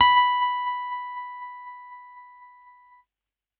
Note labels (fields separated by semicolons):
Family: keyboard; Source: electronic; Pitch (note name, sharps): B5; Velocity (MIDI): 127; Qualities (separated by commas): distorted, tempo-synced